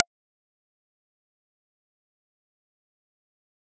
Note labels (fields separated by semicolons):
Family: guitar; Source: electronic; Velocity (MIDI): 100; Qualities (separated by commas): fast decay, percussive